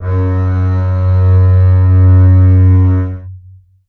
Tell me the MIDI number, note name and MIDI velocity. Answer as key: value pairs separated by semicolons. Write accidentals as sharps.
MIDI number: 42; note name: F#2; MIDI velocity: 25